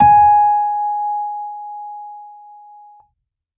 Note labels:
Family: keyboard; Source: electronic; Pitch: G#5; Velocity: 100

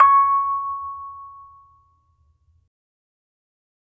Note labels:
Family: mallet percussion; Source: acoustic; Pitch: C#6; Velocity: 25; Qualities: reverb

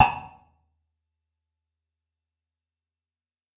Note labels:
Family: guitar; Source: electronic; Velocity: 75; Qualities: fast decay, percussive, reverb

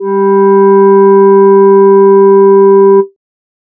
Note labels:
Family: voice; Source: synthesizer; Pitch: G3; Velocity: 75

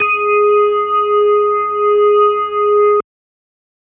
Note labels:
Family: organ; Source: electronic; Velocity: 127

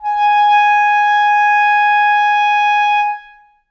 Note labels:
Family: reed; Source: acoustic; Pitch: G#5; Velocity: 100; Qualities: reverb

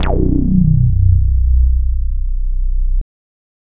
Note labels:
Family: bass; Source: synthesizer; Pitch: B0; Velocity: 50; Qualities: distorted

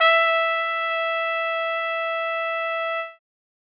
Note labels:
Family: brass; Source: acoustic; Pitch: E5; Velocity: 127; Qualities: bright

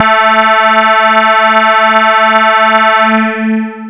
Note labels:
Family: bass; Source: synthesizer; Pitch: A3; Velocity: 100; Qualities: bright, distorted, long release

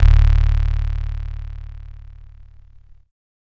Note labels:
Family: keyboard; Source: electronic; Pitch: D1; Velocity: 50; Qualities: bright, distorted

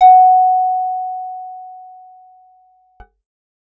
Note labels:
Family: guitar; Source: acoustic; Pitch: F#5; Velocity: 127

